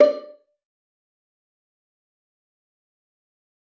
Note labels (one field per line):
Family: string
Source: acoustic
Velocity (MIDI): 50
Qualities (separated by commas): fast decay, percussive, reverb